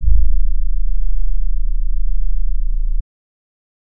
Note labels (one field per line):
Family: bass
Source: synthesizer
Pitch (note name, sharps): A0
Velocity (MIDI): 25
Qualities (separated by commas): dark